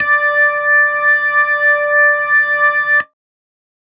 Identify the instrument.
electronic organ